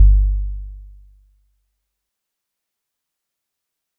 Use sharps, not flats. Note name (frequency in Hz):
G1 (49 Hz)